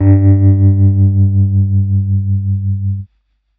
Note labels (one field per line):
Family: keyboard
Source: electronic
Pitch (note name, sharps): G2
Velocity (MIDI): 75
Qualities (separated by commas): distorted